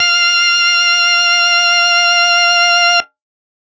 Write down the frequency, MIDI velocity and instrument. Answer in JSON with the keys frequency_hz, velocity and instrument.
{"frequency_hz": 698.5, "velocity": 25, "instrument": "electronic organ"}